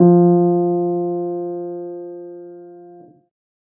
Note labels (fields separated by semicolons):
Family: keyboard; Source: acoustic; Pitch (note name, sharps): F3; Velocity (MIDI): 50; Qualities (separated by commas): reverb